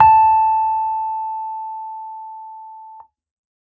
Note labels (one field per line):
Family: keyboard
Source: electronic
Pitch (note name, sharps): A5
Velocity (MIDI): 100